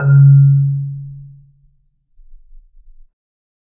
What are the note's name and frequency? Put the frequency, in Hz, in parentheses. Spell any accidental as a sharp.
C#3 (138.6 Hz)